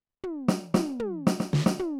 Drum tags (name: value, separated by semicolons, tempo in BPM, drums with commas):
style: rock; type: fill; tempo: 118 BPM; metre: 4/4; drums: snare, mid tom, floor tom